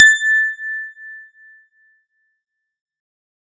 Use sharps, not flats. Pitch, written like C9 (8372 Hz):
A6 (1760 Hz)